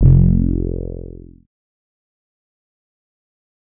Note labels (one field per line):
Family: bass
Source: synthesizer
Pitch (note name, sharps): F1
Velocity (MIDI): 100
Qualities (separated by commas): distorted, fast decay